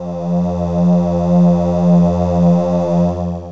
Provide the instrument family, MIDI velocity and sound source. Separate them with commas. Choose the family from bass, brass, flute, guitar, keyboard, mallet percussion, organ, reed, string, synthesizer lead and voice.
voice, 127, synthesizer